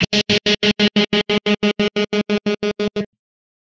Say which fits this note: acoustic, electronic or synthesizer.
electronic